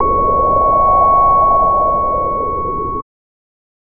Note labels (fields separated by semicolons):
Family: bass; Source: synthesizer; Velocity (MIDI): 50; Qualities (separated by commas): distorted